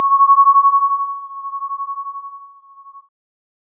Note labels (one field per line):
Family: keyboard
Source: electronic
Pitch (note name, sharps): C#6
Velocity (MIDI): 127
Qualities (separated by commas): multiphonic